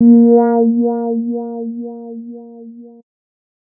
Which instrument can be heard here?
synthesizer bass